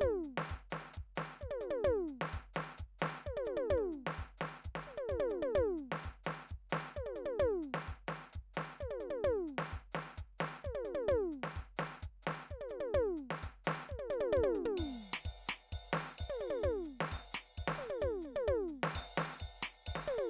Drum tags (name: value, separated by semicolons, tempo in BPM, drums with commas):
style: Dominican merengue; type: beat; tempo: 130 BPM; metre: 4/4; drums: ride, ride bell, closed hi-hat, hi-hat pedal, snare, high tom, mid tom, kick